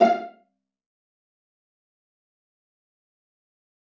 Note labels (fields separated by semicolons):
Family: string; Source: acoustic; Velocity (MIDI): 50; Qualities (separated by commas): fast decay, percussive, reverb